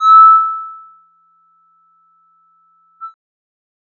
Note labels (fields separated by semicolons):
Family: bass; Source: synthesizer; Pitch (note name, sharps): E6; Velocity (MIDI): 75